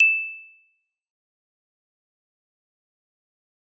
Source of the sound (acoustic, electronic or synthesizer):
acoustic